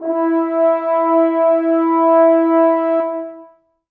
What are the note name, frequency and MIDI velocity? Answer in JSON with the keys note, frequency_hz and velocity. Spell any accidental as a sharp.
{"note": "E4", "frequency_hz": 329.6, "velocity": 100}